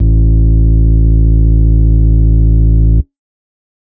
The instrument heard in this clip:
electronic organ